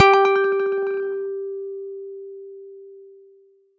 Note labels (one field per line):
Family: guitar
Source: electronic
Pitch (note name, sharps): G4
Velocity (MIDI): 100